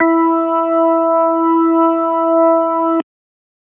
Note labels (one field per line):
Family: organ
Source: electronic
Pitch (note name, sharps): E4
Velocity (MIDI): 50